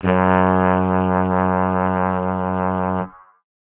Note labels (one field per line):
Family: brass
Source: acoustic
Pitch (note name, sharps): F#2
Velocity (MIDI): 25